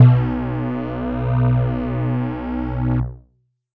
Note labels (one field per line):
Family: keyboard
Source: electronic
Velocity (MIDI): 127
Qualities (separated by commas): distorted